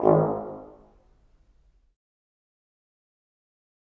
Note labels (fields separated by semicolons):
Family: brass; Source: acoustic; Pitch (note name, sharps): G#1; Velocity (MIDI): 50; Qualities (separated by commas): fast decay, reverb